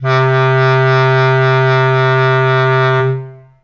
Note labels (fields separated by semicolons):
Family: reed; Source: acoustic; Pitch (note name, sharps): C3; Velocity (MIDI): 75; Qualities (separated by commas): long release, reverb